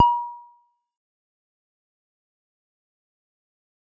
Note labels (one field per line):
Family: bass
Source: synthesizer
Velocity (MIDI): 100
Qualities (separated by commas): fast decay, percussive